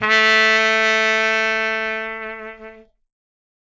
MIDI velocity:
100